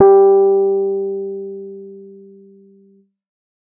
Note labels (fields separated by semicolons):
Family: keyboard; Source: electronic; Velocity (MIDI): 75